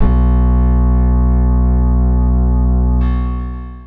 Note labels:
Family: guitar; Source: acoustic; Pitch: B1; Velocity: 127; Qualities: reverb

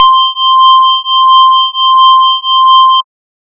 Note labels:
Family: bass; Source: synthesizer; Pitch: C6; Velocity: 127

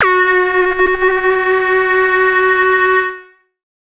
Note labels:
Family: synthesizer lead; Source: synthesizer; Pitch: F#4; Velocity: 75; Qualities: distorted, multiphonic, non-linear envelope

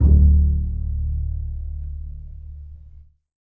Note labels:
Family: string; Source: acoustic; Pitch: D1; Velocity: 75; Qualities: dark, reverb

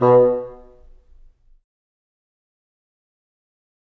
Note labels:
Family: reed; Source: acoustic; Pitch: B2; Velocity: 100; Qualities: fast decay, percussive, reverb

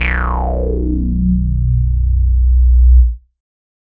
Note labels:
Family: bass; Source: synthesizer; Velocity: 50; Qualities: bright, distorted, non-linear envelope

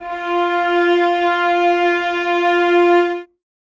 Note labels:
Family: string; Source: acoustic; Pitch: F4; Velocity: 75; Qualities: reverb

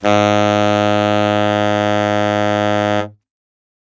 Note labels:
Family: reed; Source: acoustic; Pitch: G#2; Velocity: 75

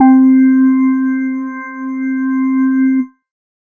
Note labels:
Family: organ; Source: electronic; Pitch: C4; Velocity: 127

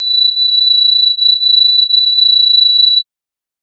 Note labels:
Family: mallet percussion; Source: electronic; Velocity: 100; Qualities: multiphonic, non-linear envelope

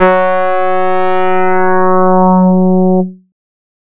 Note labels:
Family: bass; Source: synthesizer; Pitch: F#3; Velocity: 100; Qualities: distorted

